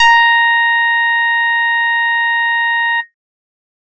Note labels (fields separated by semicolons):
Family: bass; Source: synthesizer; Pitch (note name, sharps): A#5; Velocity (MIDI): 50